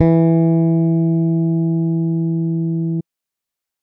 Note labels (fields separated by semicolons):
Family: bass; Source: electronic; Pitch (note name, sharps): E3; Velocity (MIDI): 75